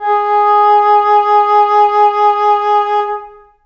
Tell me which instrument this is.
acoustic flute